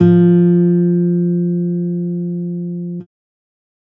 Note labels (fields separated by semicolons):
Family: guitar; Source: electronic; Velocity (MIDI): 25